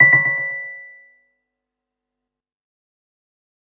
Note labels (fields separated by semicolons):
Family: keyboard; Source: electronic; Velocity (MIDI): 75; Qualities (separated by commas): fast decay, tempo-synced